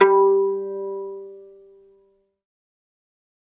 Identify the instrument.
acoustic string instrument